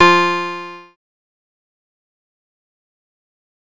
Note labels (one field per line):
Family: bass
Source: synthesizer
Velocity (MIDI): 100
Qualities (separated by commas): bright, distorted, fast decay